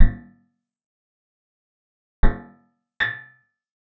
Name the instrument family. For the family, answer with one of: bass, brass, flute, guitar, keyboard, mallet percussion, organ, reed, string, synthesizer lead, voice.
guitar